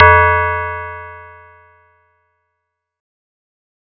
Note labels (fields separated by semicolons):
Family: mallet percussion; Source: acoustic; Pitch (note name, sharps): F2; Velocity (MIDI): 100